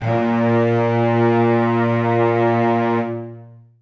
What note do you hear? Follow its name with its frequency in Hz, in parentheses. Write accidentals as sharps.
A#2 (116.5 Hz)